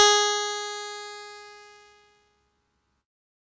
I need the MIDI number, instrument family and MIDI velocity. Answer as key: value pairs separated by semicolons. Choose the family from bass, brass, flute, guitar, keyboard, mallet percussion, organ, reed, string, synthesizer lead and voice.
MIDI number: 68; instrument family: keyboard; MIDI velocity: 127